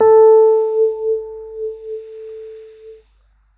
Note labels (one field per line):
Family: keyboard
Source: electronic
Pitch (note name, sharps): A4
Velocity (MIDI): 50